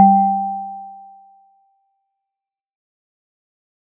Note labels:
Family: mallet percussion; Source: acoustic; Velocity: 75; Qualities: fast decay

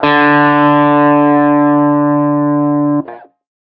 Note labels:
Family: guitar; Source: electronic; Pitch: D3; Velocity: 100; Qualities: distorted

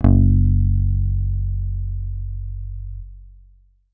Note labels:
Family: guitar; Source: electronic; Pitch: F#1; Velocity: 50; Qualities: long release

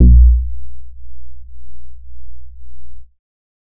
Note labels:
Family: bass; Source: synthesizer; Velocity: 25; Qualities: dark, distorted

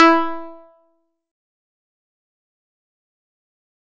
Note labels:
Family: guitar; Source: acoustic; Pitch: E4; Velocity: 50; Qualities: distorted, fast decay, percussive

